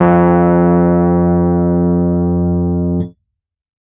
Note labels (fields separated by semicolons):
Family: keyboard; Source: electronic; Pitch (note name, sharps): F2; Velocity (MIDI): 127; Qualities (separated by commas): distorted